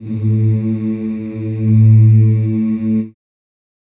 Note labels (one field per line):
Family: voice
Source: acoustic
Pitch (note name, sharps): A2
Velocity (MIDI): 25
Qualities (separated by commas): dark, reverb